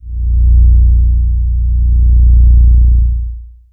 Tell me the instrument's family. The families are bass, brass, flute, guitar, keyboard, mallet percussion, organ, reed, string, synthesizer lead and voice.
bass